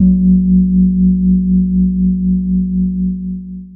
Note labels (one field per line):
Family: keyboard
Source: electronic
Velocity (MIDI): 75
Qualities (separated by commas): dark, long release, reverb